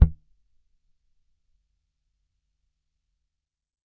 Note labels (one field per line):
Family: bass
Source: electronic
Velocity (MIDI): 25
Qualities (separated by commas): percussive